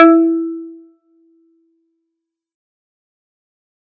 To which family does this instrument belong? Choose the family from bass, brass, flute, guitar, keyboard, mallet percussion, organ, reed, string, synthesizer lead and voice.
guitar